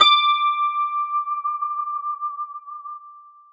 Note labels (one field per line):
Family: guitar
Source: electronic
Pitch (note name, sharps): D6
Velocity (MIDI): 75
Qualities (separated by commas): multiphonic, non-linear envelope